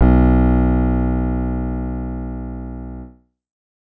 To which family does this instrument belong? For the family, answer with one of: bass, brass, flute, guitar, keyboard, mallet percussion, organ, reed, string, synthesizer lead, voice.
keyboard